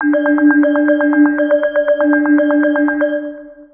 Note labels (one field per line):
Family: mallet percussion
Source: synthesizer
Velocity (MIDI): 127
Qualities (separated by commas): dark, long release, multiphonic, percussive, tempo-synced